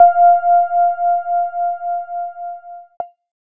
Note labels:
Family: keyboard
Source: electronic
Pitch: F5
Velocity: 25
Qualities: distorted

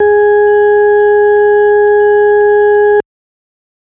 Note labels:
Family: organ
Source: electronic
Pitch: G#4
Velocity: 100

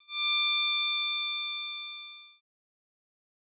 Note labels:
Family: bass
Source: synthesizer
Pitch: D6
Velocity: 127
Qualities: bright, distorted, fast decay

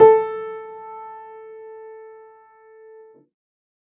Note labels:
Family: keyboard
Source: acoustic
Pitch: A4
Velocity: 75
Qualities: reverb

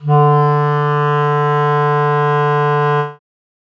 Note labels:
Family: reed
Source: acoustic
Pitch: D3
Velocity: 127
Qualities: dark

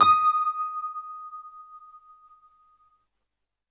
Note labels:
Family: keyboard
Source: electronic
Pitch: D#6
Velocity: 100

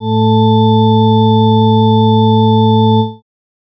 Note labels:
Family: organ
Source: electronic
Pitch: A2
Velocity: 50

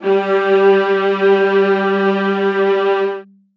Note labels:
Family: string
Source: acoustic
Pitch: G3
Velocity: 127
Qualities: reverb

